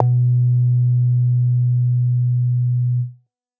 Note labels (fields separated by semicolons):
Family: bass; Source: synthesizer; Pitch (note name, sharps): B2; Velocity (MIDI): 25; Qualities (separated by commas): distorted